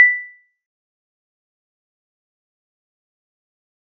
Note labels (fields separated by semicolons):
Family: mallet percussion; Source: acoustic; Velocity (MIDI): 75; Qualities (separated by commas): fast decay, percussive